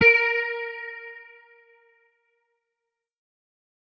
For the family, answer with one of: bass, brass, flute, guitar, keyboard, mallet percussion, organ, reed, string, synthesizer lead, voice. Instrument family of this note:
guitar